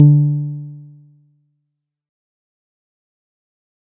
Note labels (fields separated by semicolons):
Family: guitar; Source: synthesizer; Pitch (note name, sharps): D3; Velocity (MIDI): 75; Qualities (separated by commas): dark, fast decay